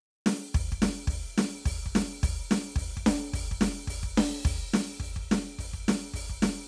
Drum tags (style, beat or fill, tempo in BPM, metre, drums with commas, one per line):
swing
beat
215 BPM
4/4
crash, open hi-hat, snare, kick